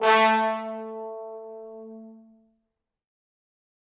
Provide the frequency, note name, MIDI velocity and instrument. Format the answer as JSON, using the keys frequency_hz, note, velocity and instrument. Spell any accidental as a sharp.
{"frequency_hz": 220, "note": "A3", "velocity": 127, "instrument": "acoustic brass instrument"}